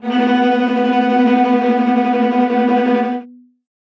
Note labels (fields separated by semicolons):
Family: string; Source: acoustic; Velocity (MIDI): 127; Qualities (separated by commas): bright, non-linear envelope, reverb